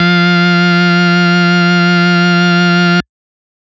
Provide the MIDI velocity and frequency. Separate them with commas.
50, 174.6 Hz